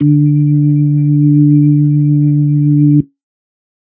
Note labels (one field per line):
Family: organ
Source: electronic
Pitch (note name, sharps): D3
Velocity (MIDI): 25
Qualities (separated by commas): dark